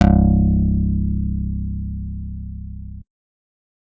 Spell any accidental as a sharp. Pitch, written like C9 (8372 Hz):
C1 (32.7 Hz)